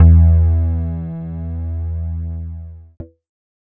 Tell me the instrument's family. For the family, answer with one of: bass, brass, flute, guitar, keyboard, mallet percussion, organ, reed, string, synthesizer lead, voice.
keyboard